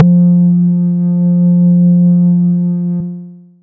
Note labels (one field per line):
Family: bass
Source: synthesizer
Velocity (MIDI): 75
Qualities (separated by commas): long release, multiphonic